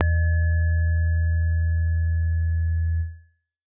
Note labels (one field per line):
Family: keyboard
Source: acoustic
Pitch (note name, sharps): E2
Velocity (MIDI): 50